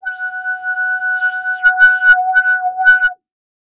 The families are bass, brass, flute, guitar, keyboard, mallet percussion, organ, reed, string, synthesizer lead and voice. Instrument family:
bass